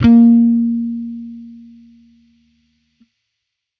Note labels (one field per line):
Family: bass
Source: electronic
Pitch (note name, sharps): A#3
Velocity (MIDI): 50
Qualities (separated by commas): distorted